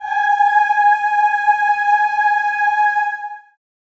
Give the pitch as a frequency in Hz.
830.6 Hz